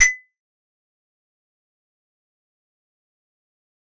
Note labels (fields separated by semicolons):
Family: keyboard; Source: acoustic; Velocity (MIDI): 100; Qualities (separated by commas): fast decay, percussive